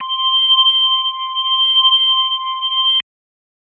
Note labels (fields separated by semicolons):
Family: organ; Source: electronic; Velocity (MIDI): 50